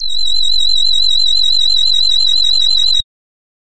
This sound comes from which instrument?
synthesizer voice